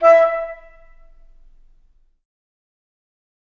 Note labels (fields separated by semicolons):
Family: flute; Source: acoustic; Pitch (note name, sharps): E5; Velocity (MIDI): 75; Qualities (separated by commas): fast decay, percussive, reverb